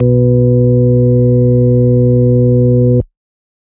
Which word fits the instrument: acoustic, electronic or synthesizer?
electronic